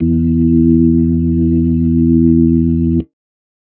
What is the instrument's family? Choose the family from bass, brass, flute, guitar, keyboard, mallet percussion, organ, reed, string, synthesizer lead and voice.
organ